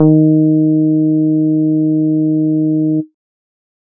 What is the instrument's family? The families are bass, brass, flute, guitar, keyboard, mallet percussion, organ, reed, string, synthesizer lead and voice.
bass